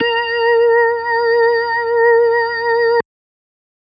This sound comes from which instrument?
electronic organ